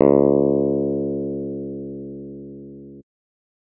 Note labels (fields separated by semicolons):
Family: guitar; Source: electronic; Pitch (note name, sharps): C#2; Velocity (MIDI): 50